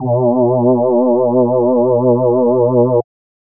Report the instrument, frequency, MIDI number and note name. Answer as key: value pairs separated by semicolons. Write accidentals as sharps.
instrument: synthesizer voice; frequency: 123.5 Hz; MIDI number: 47; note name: B2